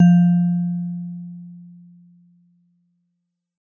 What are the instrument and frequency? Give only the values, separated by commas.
acoustic mallet percussion instrument, 174.6 Hz